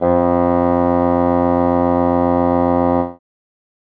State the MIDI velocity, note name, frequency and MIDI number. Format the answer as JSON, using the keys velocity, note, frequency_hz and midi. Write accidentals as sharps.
{"velocity": 100, "note": "F2", "frequency_hz": 87.31, "midi": 41}